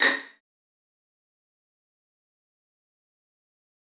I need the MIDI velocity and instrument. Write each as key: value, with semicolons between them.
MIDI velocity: 75; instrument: acoustic string instrument